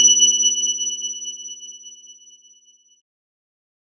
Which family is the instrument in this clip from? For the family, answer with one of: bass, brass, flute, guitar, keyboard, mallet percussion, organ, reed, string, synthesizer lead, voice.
keyboard